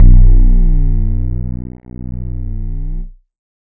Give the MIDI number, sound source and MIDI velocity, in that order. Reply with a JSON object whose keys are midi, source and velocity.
{"midi": 23, "source": "synthesizer", "velocity": 127}